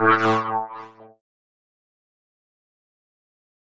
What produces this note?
electronic keyboard